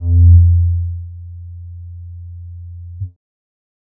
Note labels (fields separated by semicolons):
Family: bass; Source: synthesizer; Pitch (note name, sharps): F2; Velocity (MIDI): 25; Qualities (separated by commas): dark